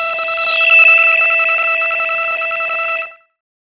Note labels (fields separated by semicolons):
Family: bass; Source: synthesizer; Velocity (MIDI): 75; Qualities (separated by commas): bright, distorted, non-linear envelope